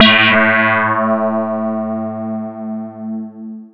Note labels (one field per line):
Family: mallet percussion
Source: electronic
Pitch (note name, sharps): A2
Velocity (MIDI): 25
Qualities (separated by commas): distorted, long release, non-linear envelope